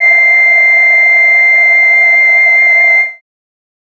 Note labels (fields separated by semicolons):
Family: voice; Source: synthesizer; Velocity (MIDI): 100